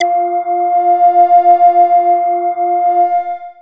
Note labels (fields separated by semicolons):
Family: bass; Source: synthesizer; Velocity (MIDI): 50; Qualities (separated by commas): distorted, long release, multiphonic